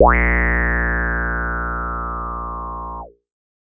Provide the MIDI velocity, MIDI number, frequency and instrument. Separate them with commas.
100, 34, 58.27 Hz, synthesizer bass